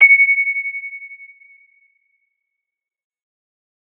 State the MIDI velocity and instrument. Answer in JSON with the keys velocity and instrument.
{"velocity": 100, "instrument": "electronic guitar"}